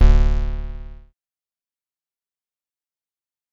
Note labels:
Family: bass; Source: synthesizer; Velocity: 25; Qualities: bright, distorted, fast decay

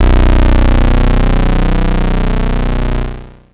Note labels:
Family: bass; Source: synthesizer; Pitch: B0; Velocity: 127; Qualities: bright, distorted, long release

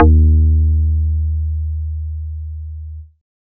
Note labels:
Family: bass; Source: synthesizer; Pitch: D#2; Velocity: 127

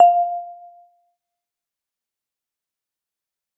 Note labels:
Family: mallet percussion; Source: acoustic; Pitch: F5; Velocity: 100; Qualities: fast decay, percussive, reverb

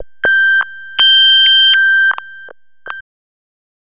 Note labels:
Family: bass; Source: synthesizer; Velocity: 50; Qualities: tempo-synced

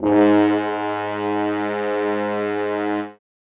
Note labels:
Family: brass; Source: acoustic; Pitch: G#2; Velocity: 127; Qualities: reverb

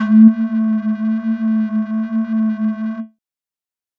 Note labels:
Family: flute; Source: synthesizer; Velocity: 50; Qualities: distorted

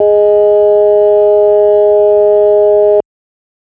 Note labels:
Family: organ; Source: electronic; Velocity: 127

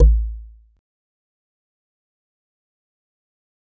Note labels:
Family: mallet percussion; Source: acoustic; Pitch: A1; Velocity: 25; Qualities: fast decay, percussive

